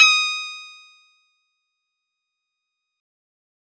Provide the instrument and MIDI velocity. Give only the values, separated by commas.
synthesizer guitar, 127